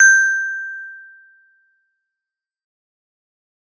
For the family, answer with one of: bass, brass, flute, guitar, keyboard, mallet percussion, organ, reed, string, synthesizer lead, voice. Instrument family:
mallet percussion